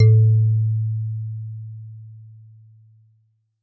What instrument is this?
acoustic mallet percussion instrument